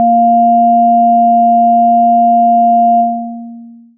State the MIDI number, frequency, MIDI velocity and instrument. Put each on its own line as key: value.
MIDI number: 58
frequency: 233.1 Hz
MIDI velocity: 50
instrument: synthesizer lead